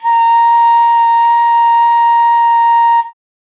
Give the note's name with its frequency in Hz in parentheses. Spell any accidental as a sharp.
A#5 (932.3 Hz)